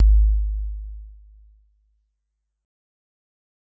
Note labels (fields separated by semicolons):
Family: mallet percussion; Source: acoustic; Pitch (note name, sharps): G#1; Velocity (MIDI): 100; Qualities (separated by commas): dark, fast decay